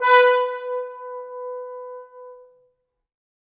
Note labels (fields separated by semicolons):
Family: brass; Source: acoustic; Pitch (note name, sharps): B4; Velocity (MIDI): 100; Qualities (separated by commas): bright, reverb